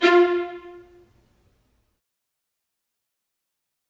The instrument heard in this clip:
acoustic string instrument